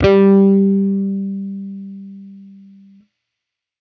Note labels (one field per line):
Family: bass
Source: electronic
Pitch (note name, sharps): G3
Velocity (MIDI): 127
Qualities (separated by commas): distorted